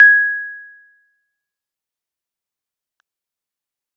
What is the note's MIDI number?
92